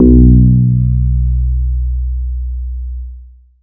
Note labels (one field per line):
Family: bass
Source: synthesizer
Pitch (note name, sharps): B1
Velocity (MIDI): 50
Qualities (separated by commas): distorted, long release